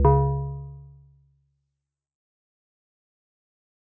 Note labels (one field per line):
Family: mallet percussion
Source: acoustic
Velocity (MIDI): 100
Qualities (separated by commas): dark, fast decay, multiphonic